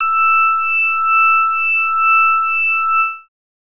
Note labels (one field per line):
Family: bass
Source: synthesizer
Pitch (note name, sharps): E6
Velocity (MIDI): 50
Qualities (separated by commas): bright, distorted